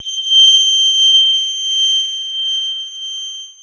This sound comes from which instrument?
electronic keyboard